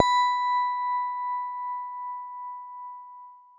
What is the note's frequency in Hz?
987.8 Hz